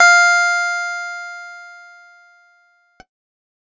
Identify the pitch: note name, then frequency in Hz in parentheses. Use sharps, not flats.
F5 (698.5 Hz)